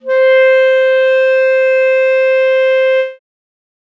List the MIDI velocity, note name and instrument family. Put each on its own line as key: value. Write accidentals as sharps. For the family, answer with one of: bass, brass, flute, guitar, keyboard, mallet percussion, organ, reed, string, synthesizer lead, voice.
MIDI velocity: 127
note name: C5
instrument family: reed